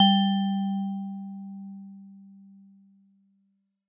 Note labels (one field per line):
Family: mallet percussion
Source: acoustic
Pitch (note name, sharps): G3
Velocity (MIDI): 127